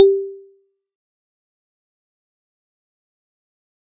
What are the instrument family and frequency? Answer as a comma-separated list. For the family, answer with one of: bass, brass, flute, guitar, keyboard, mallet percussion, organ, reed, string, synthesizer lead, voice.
mallet percussion, 392 Hz